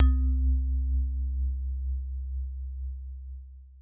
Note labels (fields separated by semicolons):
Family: mallet percussion; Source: acoustic; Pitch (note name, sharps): C2; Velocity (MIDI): 127; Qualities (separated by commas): long release